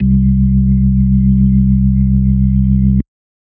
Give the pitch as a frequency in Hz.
65.41 Hz